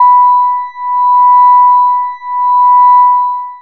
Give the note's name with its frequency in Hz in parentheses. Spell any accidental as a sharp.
B5 (987.8 Hz)